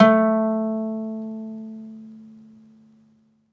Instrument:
acoustic guitar